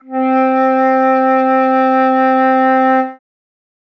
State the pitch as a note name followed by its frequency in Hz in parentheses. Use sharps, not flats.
C4 (261.6 Hz)